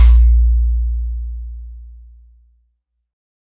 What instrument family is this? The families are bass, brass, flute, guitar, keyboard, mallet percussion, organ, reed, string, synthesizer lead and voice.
keyboard